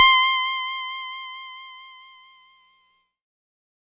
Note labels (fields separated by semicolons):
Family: keyboard; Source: electronic; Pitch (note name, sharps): C6; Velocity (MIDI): 75; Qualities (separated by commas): bright